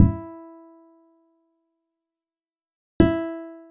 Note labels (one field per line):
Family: guitar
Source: acoustic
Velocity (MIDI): 25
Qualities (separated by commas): dark, percussive